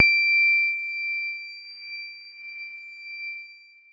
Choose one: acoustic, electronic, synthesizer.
electronic